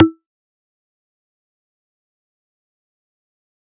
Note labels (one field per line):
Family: mallet percussion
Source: acoustic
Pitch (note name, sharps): E4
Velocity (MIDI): 75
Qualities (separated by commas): fast decay, percussive